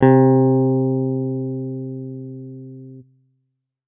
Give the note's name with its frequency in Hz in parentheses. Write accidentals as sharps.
C3 (130.8 Hz)